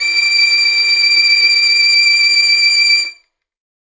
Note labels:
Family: string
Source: acoustic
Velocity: 25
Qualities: bright

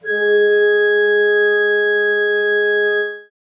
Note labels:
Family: organ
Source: acoustic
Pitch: G#4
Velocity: 127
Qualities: reverb

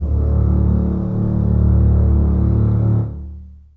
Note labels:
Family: string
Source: acoustic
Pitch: D1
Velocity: 50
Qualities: long release, reverb

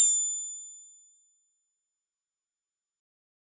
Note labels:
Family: guitar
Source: synthesizer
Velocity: 25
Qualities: bright

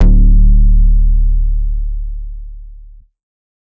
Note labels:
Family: bass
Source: synthesizer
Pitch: D1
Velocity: 100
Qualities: distorted

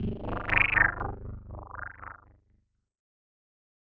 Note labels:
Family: keyboard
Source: electronic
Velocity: 127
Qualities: distorted, non-linear envelope

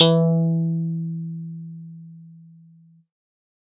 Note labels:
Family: keyboard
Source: electronic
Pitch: E3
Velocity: 50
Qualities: distorted

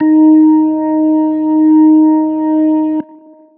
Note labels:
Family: organ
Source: electronic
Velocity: 100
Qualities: long release

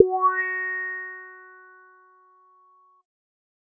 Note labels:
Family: bass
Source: synthesizer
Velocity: 75

